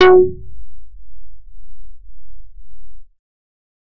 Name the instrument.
synthesizer bass